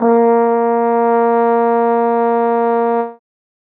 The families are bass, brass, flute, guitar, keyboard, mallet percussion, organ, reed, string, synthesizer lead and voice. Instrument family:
brass